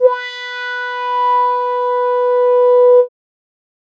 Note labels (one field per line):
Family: keyboard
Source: synthesizer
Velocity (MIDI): 100